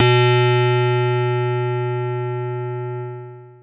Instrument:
electronic keyboard